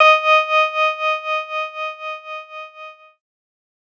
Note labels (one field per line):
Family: keyboard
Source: electronic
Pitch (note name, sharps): D#5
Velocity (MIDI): 75